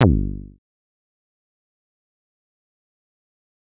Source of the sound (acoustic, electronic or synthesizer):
synthesizer